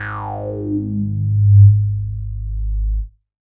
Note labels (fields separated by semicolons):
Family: bass; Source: synthesizer; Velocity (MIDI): 25; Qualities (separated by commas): distorted, non-linear envelope